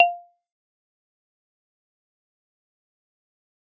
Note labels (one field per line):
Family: mallet percussion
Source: acoustic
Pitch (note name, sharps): F5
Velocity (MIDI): 127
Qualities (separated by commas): fast decay, percussive